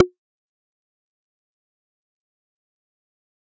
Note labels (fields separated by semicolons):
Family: bass; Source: synthesizer; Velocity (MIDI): 127; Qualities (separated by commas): fast decay, percussive